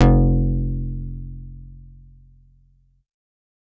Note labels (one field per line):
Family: bass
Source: synthesizer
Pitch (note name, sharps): F1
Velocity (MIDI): 127